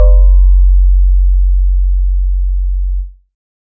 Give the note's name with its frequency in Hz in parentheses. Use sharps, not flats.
F#1 (46.25 Hz)